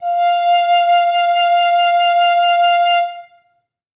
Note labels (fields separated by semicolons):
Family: flute; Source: acoustic; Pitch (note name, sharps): F5; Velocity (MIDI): 75; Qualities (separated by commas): reverb